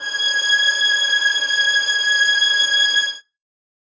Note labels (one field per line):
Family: string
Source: acoustic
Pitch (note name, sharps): G#6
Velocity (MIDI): 75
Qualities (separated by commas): reverb